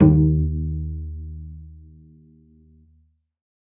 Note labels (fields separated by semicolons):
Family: string; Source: acoustic; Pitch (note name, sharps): D#2; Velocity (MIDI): 50; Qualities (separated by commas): dark, reverb